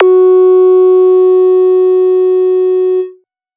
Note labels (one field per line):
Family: bass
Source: synthesizer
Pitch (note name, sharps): F#4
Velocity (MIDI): 100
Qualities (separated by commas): distorted